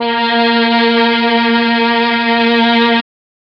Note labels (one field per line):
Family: string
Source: electronic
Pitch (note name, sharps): A#3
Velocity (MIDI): 127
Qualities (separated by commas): distorted, reverb